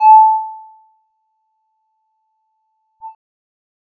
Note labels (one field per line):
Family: bass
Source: synthesizer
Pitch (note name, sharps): A5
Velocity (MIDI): 50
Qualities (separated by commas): percussive